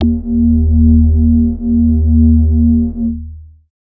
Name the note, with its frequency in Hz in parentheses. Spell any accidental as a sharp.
D#2 (77.78 Hz)